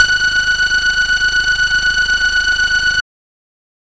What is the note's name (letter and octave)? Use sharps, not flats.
F#6